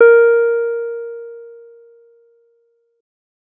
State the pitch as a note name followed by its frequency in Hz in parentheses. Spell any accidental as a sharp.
A#4 (466.2 Hz)